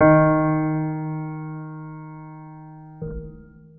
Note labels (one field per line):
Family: organ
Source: electronic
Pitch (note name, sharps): D#3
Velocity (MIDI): 25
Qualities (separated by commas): long release, reverb